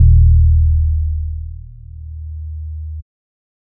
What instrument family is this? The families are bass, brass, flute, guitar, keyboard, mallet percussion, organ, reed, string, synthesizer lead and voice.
bass